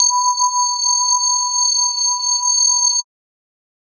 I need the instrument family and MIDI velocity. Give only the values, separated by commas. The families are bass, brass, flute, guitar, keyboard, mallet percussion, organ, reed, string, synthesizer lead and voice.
mallet percussion, 75